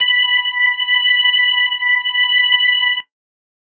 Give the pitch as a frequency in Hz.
987.8 Hz